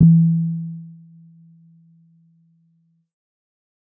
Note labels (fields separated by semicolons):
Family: keyboard; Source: electronic; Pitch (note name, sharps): E3; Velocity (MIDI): 127; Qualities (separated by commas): dark